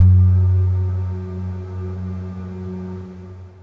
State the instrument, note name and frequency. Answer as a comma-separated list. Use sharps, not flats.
electronic guitar, F#2, 92.5 Hz